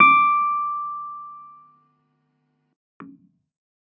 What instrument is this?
electronic keyboard